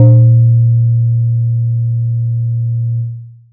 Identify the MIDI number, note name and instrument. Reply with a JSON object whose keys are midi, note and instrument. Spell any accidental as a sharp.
{"midi": 46, "note": "A#2", "instrument": "acoustic mallet percussion instrument"}